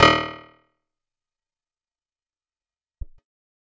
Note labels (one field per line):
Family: guitar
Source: acoustic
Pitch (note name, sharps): D#1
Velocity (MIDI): 75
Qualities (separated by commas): fast decay, percussive